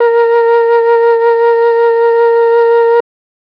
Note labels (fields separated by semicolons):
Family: flute; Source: electronic; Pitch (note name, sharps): A#4; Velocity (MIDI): 127